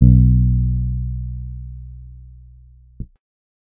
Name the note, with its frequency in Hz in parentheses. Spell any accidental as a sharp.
B1 (61.74 Hz)